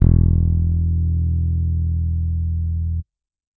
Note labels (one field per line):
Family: bass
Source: electronic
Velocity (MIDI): 100